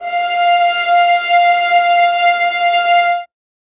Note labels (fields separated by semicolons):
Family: string; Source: acoustic; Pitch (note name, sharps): F5; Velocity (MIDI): 25; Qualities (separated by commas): reverb